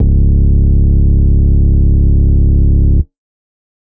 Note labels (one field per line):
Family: organ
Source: electronic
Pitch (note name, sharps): C#1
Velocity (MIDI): 50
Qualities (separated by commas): distorted